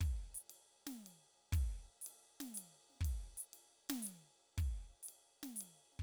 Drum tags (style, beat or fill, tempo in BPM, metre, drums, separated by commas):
jazz, beat, 120 BPM, 3/4, ride, hi-hat pedal, snare, kick